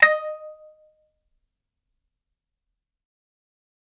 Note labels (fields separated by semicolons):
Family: guitar; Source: acoustic; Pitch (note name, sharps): D#5; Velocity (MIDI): 75; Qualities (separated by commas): fast decay, percussive, reverb